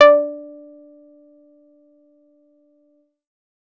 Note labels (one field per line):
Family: bass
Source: synthesizer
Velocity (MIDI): 100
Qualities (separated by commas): dark, percussive